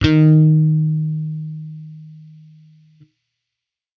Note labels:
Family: bass; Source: electronic; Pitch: D#3; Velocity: 127; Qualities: distorted

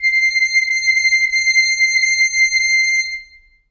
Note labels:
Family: reed; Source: acoustic; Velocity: 25; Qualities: reverb

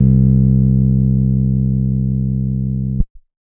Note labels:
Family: keyboard; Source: electronic; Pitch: C2; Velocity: 50; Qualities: dark

